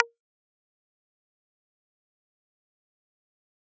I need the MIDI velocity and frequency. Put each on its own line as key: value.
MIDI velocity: 127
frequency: 466.2 Hz